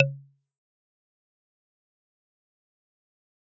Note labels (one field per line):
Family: mallet percussion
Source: acoustic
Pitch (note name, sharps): C#3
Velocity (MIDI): 127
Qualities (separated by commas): fast decay, percussive